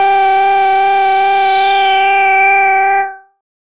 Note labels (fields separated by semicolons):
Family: bass; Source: synthesizer; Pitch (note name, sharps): G4; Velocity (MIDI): 75; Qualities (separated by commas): bright, distorted, non-linear envelope